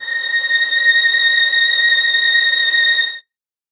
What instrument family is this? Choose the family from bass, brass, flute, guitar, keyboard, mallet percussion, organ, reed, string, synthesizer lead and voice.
string